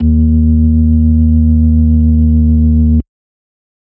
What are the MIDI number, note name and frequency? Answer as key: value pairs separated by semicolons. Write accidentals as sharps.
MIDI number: 39; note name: D#2; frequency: 77.78 Hz